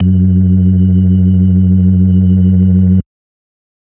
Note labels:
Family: organ; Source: electronic; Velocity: 127; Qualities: dark

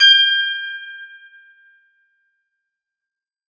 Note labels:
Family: guitar; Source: acoustic; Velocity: 50; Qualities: bright, fast decay

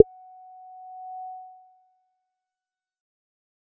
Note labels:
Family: bass; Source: synthesizer; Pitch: F#5; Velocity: 25; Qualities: fast decay

